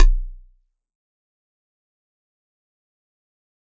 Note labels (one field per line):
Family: mallet percussion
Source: acoustic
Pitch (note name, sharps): B0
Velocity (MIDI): 100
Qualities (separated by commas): fast decay, percussive